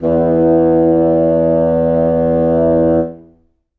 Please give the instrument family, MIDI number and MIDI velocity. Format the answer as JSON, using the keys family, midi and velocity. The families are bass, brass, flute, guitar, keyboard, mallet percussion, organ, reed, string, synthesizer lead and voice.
{"family": "reed", "midi": 40, "velocity": 25}